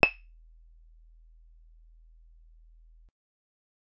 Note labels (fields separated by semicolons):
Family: guitar; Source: acoustic; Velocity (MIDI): 25; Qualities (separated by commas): percussive